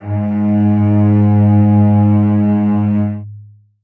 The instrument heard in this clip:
acoustic string instrument